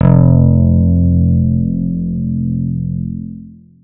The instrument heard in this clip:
electronic guitar